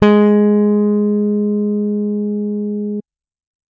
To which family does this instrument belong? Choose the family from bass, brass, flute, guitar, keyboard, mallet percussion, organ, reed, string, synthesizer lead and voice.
bass